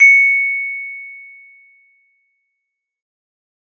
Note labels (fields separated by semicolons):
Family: mallet percussion; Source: acoustic; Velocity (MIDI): 75